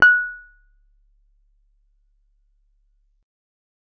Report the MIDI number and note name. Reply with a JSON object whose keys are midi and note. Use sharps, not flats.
{"midi": 90, "note": "F#6"}